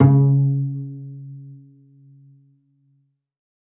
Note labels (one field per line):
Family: string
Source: acoustic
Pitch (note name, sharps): C#3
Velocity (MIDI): 127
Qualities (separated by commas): reverb